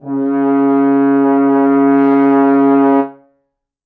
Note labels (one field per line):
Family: brass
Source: acoustic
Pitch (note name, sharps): C#3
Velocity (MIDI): 100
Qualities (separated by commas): reverb